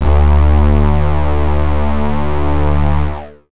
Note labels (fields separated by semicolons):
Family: bass; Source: synthesizer; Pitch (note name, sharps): D2; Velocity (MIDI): 75; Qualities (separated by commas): distorted